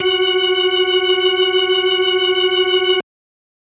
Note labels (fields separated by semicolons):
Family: organ; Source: electronic; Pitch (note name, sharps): F#4; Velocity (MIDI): 75